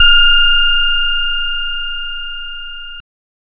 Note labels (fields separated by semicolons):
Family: guitar; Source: synthesizer; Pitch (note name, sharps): F6; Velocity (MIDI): 25; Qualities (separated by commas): bright, distorted